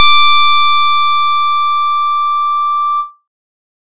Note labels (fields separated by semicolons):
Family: keyboard; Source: electronic; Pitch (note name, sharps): D6; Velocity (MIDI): 127; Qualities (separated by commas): bright